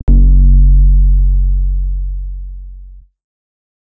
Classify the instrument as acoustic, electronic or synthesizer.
synthesizer